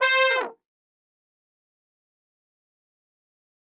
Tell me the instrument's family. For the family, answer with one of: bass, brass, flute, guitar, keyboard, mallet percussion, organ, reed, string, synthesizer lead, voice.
brass